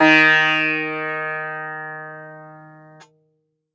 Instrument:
acoustic guitar